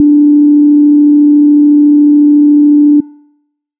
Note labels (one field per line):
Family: bass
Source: synthesizer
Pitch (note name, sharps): D4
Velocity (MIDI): 127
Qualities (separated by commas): dark